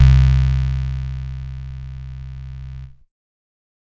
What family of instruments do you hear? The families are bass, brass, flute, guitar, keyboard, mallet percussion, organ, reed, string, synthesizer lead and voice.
keyboard